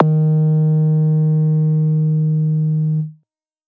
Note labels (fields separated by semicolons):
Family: bass; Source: synthesizer; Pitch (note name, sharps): D#3; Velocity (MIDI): 127; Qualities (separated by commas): distorted